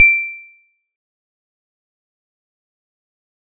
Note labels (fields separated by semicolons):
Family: mallet percussion; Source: acoustic; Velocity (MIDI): 50; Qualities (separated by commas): fast decay, percussive